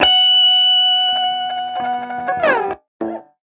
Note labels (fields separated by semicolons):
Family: guitar; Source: electronic; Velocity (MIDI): 127; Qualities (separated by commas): distorted